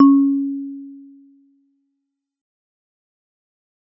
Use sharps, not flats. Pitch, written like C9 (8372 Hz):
C#4 (277.2 Hz)